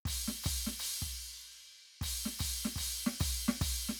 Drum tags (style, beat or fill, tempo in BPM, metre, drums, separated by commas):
rock, beat, 120 BPM, 4/4, crash, snare, kick